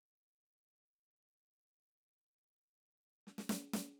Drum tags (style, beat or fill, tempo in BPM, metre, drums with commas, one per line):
rock
fill
60 BPM
4/4
snare